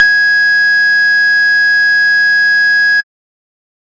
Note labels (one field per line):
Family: bass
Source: synthesizer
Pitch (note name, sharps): G#6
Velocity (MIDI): 100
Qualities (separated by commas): distorted, tempo-synced